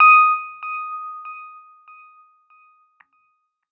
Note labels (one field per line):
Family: keyboard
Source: electronic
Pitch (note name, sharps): D#6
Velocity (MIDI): 127